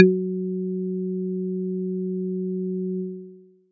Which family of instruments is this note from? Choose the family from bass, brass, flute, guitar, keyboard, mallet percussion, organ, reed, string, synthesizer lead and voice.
mallet percussion